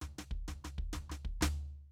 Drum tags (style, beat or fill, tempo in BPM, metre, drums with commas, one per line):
jazz
fill
125 BPM
4/4
snare, floor tom, kick